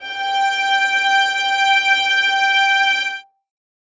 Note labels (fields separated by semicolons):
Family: string; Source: acoustic; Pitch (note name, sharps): G5; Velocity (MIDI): 25; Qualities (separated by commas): reverb